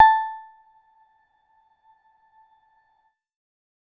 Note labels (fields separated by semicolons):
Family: keyboard; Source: electronic; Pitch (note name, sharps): A5; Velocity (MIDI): 100; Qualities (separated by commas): percussive, reverb